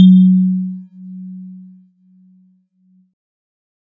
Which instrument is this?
synthesizer keyboard